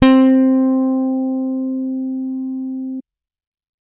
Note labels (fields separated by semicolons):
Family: bass; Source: electronic; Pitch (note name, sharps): C4; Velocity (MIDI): 127